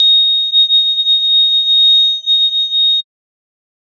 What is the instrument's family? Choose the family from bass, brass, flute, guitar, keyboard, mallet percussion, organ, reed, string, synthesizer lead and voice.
mallet percussion